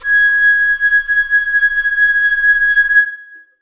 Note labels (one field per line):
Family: flute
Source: acoustic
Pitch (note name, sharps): G#6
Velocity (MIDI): 50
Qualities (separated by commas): reverb